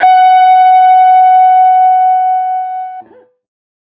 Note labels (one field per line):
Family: guitar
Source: electronic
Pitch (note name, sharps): F#5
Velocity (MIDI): 75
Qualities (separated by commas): distorted